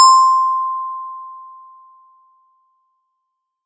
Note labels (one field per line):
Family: mallet percussion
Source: acoustic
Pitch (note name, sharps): C6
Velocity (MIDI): 100